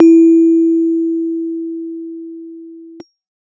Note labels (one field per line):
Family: keyboard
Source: electronic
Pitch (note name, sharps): E4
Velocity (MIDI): 50